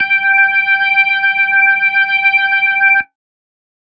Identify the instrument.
electronic organ